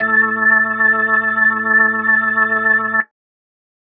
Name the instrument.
electronic organ